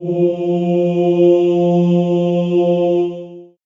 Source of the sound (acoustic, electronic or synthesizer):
acoustic